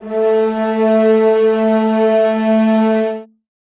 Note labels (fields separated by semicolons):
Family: string; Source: acoustic; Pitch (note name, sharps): A3; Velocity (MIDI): 25; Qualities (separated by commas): reverb